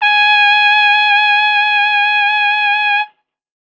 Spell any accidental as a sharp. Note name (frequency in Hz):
G#5 (830.6 Hz)